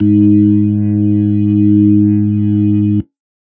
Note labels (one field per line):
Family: organ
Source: electronic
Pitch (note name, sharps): G#2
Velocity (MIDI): 100